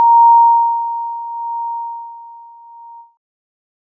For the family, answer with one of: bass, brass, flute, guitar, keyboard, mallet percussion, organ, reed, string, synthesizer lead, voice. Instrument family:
keyboard